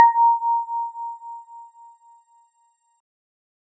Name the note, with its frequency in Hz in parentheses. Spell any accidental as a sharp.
A#5 (932.3 Hz)